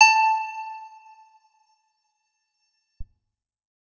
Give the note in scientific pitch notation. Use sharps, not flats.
A5